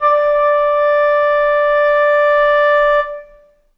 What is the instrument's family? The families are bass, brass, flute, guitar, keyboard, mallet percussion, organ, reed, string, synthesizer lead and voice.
flute